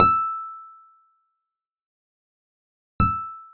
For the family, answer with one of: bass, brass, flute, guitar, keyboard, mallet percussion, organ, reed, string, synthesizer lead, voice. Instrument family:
guitar